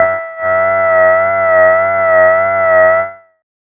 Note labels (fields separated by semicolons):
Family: bass; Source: synthesizer; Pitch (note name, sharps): E5; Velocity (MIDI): 25; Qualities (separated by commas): distorted, tempo-synced